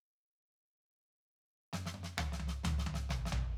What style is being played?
hip-hop